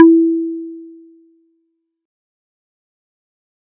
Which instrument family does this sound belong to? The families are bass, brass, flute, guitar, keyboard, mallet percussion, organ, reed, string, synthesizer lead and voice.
mallet percussion